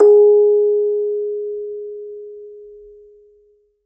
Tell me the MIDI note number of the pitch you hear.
68